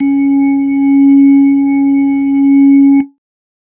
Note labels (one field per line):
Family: keyboard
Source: electronic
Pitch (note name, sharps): C#4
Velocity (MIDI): 25